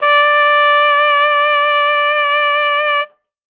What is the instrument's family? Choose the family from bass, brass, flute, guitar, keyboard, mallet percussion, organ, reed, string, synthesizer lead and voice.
brass